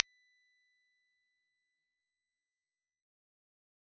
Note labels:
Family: bass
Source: synthesizer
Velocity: 100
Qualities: fast decay, percussive

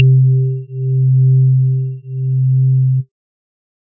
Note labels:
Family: organ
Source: electronic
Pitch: C3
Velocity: 25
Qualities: dark

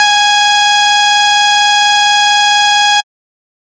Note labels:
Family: bass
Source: synthesizer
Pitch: G#5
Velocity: 50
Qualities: bright, distorted

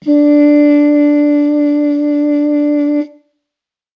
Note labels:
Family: brass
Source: acoustic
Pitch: D4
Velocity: 25

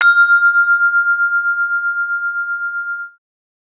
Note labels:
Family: mallet percussion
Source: acoustic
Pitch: F6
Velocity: 50

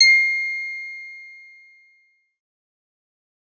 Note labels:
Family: synthesizer lead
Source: synthesizer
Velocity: 25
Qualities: distorted, fast decay

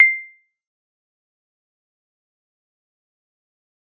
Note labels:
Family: mallet percussion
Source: acoustic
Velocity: 50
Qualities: fast decay, percussive

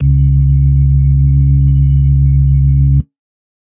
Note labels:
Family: organ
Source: electronic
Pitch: C#2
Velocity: 25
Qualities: dark

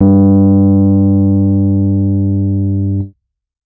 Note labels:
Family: keyboard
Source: electronic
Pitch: G2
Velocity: 100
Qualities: dark, distorted

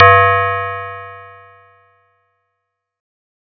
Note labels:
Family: mallet percussion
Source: acoustic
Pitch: G2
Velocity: 100

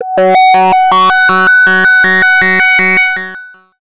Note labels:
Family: bass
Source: synthesizer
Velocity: 127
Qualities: bright, distorted, long release, multiphonic, tempo-synced

